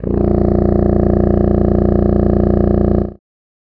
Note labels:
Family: reed; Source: acoustic; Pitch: A#0; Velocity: 100

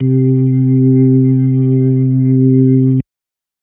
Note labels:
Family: organ; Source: electronic; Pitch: C3; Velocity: 100

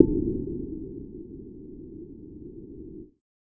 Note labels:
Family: bass; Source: synthesizer; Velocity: 100

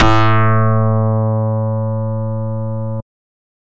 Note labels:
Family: bass; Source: synthesizer; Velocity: 127; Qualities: bright, distorted

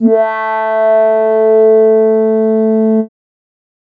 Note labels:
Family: keyboard; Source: synthesizer; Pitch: A3; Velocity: 25

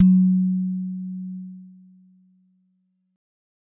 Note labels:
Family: mallet percussion; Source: acoustic; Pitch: F#3; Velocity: 50; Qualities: dark

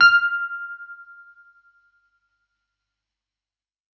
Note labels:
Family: keyboard; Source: electronic; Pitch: F6; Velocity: 127

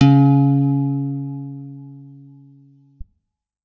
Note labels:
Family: guitar; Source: electronic; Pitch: C#3; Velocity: 75; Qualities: reverb

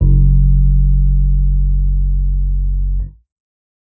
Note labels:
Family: keyboard; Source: electronic; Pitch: F#1; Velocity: 50

